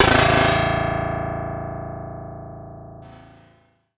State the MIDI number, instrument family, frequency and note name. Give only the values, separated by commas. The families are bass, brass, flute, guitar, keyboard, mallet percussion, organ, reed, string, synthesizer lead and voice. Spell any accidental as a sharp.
21, guitar, 27.5 Hz, A0